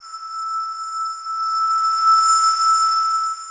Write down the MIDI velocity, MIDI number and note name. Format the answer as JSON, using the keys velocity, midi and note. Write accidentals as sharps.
{"velocity": 25, "midi": 88, "note": "E6"}